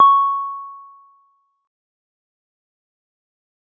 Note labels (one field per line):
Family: guitar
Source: synthesizer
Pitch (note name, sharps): C#6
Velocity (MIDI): 75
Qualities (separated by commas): dark, fast decay